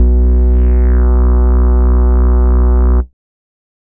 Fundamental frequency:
61.74 Hz